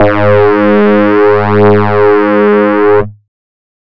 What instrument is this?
synthesizer bass